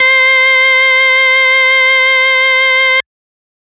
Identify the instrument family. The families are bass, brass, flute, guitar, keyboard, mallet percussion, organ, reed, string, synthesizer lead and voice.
organ